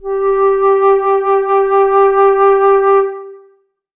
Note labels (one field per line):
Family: flute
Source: acoustic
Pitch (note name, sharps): G4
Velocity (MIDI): 50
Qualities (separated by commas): long release, reverb